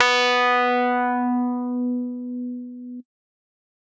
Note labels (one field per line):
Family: keyboard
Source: electronic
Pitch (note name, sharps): B3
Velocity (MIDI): 127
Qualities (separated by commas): distorted